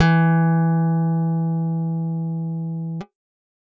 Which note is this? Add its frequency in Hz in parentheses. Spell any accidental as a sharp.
E3 (164.8 Hz)